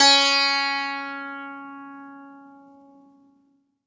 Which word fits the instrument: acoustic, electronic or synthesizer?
acoustic